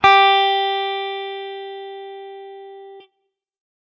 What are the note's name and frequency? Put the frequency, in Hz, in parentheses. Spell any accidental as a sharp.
G4 (392 Hz)